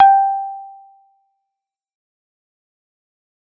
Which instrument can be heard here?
electronic keyboard